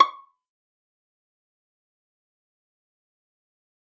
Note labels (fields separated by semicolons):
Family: string; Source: acoustic; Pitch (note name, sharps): C#6; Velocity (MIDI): 50; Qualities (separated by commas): fast decay, percussive, reverb